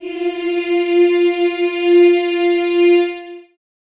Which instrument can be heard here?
acoustic voice